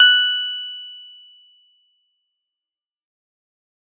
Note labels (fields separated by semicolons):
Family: guitar; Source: synthesizer; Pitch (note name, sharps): F#6; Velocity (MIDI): 100; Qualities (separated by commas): bright, fast decay